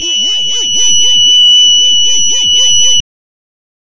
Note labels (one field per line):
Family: reed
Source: synthesizer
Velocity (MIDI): 127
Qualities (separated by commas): bright, distorted, non-linear envelope